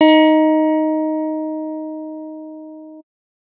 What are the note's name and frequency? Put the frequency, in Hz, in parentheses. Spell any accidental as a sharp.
D#4 (311.1 Hz)